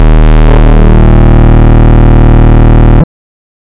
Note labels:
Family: bass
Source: synthesizer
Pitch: D#1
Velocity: 127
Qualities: bright, distorted, non-linear envelope

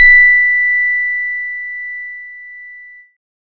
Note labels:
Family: keyboard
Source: electronic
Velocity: 50

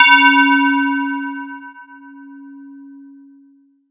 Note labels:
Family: mallet percussion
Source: electronic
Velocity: 127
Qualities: multiphonic

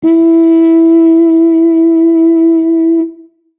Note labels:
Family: brass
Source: acoustic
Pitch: E4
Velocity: 50

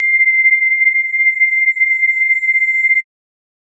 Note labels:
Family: mallet percussion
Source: electronic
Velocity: 100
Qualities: multiphonic, non-linear envelope

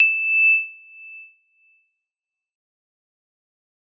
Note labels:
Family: mallet percussion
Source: acoustic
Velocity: 100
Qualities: bright, fast decay, non-linear envelope

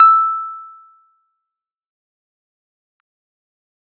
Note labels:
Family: keyboard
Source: electronic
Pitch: E6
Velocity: 100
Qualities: fast decay, percussive

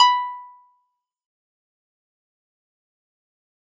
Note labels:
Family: guitar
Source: acoustic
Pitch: B5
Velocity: 127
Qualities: fast decay, percussive

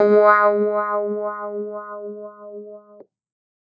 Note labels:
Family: keyboard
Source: electronic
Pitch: G#3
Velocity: 100

